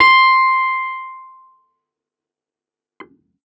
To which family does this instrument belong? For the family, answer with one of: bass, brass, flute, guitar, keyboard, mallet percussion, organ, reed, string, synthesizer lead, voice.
keyboard